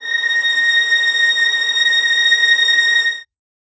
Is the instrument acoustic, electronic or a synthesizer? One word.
acoustic